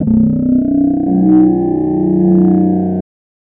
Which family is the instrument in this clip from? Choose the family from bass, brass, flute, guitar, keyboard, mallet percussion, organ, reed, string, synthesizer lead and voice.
voice